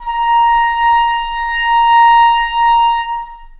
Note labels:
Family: reed; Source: acoustic; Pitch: A#5; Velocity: 25; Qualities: long release, reverb

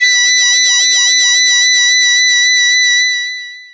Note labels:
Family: voice; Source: synthesizer; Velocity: 100; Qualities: bright, distorted, long release

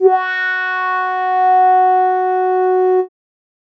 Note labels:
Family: keyboard; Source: synthesizer; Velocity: 50

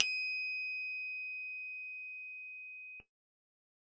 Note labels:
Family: keyboard; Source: electronic; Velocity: 50

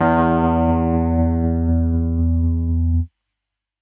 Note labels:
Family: keyboard; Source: electronic; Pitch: E2; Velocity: 100; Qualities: distorted

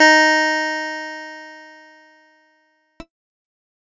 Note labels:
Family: keyboard; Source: electronic; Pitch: D#4; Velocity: 25; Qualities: bright

